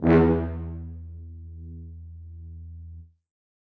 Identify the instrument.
acoustic brass instrument